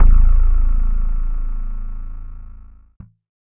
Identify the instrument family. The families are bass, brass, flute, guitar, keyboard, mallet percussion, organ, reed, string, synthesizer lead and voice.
keyboard